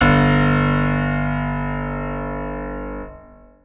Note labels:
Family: organ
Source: electronic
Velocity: 100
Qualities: long release, reverb

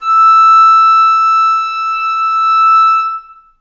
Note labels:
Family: flute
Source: acoustic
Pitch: E6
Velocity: 50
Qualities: reverb

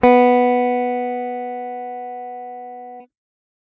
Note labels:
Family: guitar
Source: electronic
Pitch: B3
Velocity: 75

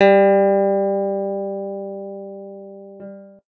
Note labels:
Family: guitar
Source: electronic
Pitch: G3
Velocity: 75

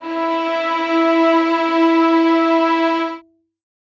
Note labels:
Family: string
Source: acoustic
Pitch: E4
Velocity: 25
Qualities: reverb

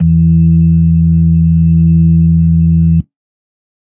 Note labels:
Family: organ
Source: electronic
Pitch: E2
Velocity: 100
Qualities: dark

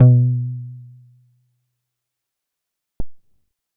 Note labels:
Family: bass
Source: synthesizer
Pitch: B2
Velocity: 50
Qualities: dark, fast decay

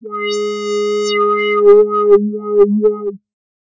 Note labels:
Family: bass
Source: synthesizer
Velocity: 75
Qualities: distorted, non-linear envelope

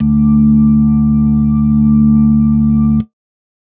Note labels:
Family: organ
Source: electronic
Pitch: D2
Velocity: 50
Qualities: dark

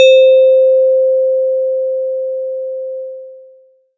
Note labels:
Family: mallet percussion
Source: electronic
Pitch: C5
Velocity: 25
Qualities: long release, multiphonic

